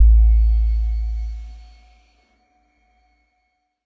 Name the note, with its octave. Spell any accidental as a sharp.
A1